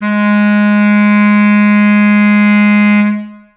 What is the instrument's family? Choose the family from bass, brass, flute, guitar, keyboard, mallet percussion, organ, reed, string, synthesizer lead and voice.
reed